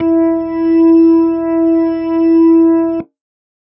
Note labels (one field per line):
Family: organ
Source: electronic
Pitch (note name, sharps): E4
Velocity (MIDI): 50